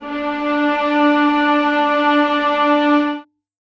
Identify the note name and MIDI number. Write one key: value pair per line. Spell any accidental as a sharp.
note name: D4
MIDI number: 62